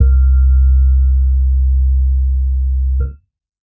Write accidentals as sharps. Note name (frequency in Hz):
C2 (65.41 Hz)